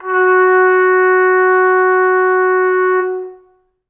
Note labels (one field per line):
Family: brass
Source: acoustic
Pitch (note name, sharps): F#4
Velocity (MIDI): 50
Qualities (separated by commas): reverb